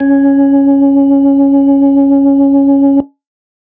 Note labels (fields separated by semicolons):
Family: organ; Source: electronic; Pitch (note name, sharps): C#4; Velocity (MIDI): 100